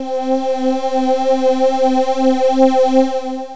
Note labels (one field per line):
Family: voice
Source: synthesizer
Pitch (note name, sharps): C4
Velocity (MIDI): 25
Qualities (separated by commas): distorted, long release